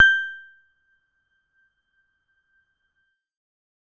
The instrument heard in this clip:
electronic keyboard